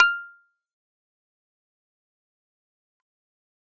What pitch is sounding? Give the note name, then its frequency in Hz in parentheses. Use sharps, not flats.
F6 (1397 Hz)